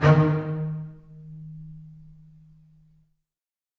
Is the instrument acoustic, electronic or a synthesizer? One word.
acoustic